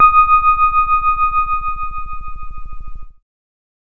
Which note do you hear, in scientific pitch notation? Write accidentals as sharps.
D#6